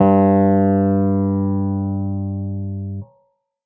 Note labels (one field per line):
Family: keyboard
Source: electronic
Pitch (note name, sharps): G2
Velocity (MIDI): 100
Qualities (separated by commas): distorted